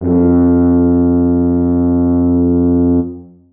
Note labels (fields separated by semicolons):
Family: brass; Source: acoustic; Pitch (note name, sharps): F2; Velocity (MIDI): 127; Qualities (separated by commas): dark, reverb